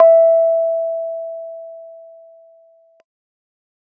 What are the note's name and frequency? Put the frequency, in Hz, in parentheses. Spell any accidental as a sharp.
E5 (659.3 Hz)